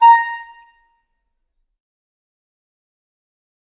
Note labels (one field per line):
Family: reed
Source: acoustic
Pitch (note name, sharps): A#5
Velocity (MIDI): 75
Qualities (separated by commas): fast decay, percussive, reverb